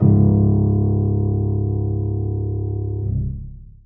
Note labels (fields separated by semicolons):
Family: keyboard; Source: acoustic; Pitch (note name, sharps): C#1; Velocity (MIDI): 50; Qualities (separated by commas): dark, reverb